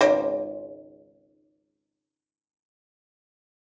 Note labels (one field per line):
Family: guitar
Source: acoustic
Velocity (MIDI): 127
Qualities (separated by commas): fast decay